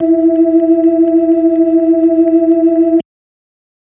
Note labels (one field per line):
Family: organ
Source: electronic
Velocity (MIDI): 100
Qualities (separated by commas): dark